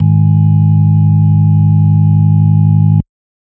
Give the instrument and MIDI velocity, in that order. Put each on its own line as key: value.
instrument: electronic organ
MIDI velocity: 75